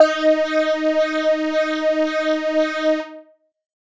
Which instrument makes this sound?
electronic keyboard